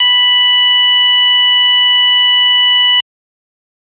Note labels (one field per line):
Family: organ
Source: electronic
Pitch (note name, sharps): B5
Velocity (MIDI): 50